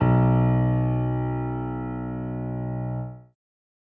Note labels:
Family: keyboard; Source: acoustic; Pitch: B1; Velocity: 75

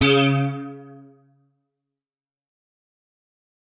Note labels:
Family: guitar; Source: electronic; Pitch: C#3; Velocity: 75; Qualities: fast decay

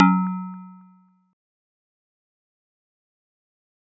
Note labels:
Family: mallet percussion; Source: acoustic; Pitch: F#3; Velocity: 25; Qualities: fast decay

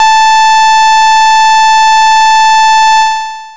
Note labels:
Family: bass; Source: synthesizer; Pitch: A5; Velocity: 127; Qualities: bright, distorted, long release

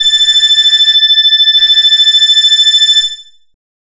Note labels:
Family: bass; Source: synthesizer; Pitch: A6; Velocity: 127

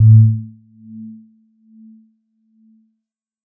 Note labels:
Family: mallet percussion; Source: electronic; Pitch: A2; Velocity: 25; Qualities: percussive

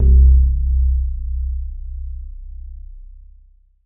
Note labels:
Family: guitar; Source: synthesizer; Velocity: 127; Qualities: dark, long release

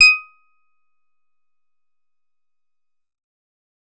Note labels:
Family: bass; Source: synthesizer; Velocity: 127; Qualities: bright, distorted, percussive

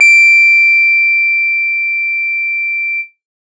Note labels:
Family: guitar; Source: electronic; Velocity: 50; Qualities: bright

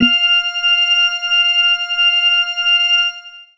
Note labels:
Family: organ; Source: electronic; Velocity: 127; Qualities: long release, reverb

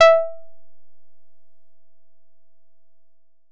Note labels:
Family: guitar; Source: synthesizer; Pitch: E5; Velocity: 50

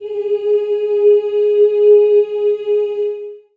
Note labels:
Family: voice; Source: acoustic; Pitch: G#4; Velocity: 50; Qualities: reverb

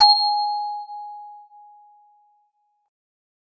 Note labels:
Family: mallet percussion; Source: acoustic; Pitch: G#5; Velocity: 50; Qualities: non-linear envelope

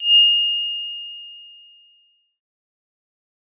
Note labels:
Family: synthesizer lead; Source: synthesizer; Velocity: 100; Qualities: bright, distorted, fast decay

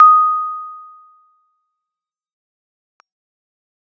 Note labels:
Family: keyboard; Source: electronic; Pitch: D#6; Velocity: 25; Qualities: fast decay

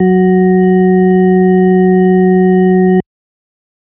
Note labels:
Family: organ; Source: electronic; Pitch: F#3; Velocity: 25

